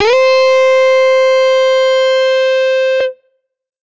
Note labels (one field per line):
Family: guitar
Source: electronic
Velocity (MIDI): 127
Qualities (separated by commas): bright, distorted